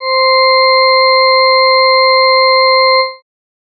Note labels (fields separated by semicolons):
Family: organ; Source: electronic; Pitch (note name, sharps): C5; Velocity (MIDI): 100